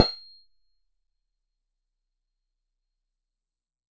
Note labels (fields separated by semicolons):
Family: keyboard; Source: electronic; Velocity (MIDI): 25; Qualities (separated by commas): fast decay, percussive